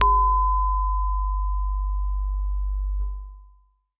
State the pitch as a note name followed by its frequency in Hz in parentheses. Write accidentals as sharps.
G1 (49 Hz)